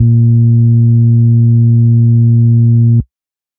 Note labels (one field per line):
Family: organ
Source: electronic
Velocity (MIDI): 100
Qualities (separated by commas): distorted